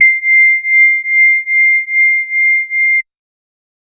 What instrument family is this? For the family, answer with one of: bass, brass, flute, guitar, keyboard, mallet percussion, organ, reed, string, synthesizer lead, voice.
organ